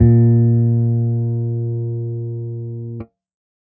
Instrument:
electronic bass